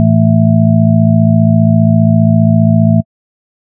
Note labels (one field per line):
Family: organ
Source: electronic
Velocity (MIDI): 127